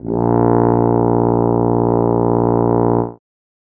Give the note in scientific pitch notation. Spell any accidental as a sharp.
A#1